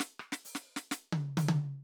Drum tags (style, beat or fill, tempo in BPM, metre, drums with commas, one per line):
Purdie shuffle
fill
130 BPM
4/4
hi-hat pedal, snare, cross-stick, high tom